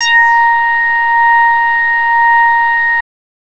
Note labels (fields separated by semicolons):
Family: bass; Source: synthesizer; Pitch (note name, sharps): A#5; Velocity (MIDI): 25; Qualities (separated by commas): distorted